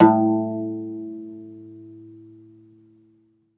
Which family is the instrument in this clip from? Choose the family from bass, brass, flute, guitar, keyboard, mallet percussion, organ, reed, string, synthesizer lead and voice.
guitar